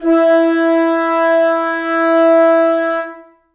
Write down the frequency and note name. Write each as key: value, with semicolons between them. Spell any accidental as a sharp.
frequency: 329.6 Hz; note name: E4